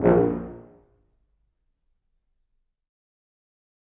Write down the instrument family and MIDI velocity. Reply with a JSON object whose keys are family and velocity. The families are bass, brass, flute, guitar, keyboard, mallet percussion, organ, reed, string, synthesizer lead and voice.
{"family": "brass", "velocity": 127}